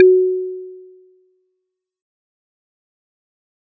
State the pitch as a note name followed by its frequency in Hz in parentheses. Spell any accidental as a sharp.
F#4 (370 Hz)